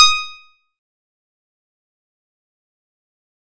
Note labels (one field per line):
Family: guitar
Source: acoustic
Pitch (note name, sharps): D#6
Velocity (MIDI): 25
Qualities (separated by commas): bright, distorted, fast decay, percussive